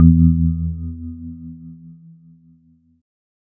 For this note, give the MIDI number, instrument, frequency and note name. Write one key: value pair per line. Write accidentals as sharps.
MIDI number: 40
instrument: electronic keyboard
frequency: 82.41 Hz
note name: E2